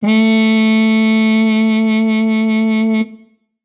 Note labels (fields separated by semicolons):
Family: brass; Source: acoustic; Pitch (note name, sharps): A3; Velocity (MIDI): 127